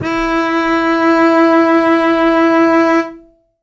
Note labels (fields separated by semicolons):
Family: string; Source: acoustic; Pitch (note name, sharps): E4; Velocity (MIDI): 50; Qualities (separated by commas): reverb